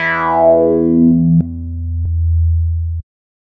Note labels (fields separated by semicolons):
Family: bass; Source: synthesizer; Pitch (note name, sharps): E2; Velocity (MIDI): 25; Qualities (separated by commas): distorted